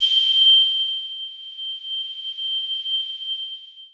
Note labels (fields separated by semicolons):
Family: mallet percussion; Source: electronic; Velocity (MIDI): 25; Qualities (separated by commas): bright, long release, non-linear envelope